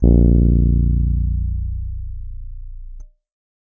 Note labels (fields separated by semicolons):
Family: keyboard; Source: electronic; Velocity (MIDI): 127